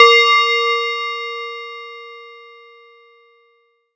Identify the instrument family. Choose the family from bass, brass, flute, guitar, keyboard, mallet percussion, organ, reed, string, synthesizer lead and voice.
mallet percussion